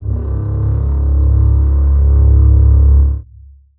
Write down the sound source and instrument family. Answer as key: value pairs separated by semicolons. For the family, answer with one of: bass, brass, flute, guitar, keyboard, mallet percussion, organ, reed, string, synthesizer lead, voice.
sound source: acoustic; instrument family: string